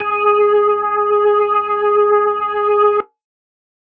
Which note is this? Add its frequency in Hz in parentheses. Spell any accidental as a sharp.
G#4 (415.3 Hz)